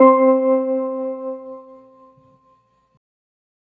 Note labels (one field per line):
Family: organ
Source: electronic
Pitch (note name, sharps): C4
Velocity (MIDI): 127